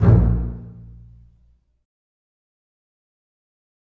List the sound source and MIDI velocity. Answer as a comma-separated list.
acoustic, 100